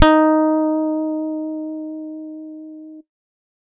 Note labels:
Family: guitar; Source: electronic; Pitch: D#4; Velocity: 25

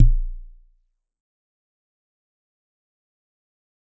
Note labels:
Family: mallet percussion; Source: acoustic; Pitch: A#0; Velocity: 50; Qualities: dark, fast decay, percussive

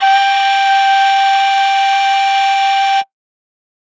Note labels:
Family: flute; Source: acoustic; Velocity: 127

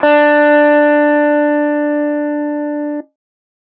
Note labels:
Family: guitar; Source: electronic; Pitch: D4; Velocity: 50; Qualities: distorted

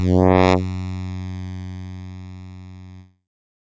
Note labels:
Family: keyboard; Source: synthesizer; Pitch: F#2; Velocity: 75; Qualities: bright, distorted

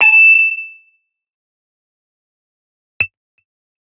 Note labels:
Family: guitar; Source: electronic; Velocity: 127; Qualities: bright, distorted, fast decay

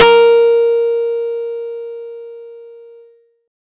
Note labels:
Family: guitar; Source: acoustic; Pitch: A#4; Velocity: 127; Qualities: bright

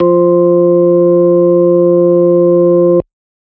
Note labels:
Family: organ; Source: electronic; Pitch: F3; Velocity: 127

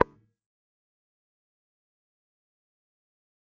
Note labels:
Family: guitar; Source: electronic; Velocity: 25; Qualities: fast decay, percussive

